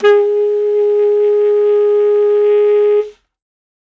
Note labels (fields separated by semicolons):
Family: reed; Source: acoustic; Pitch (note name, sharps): G#4; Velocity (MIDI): 25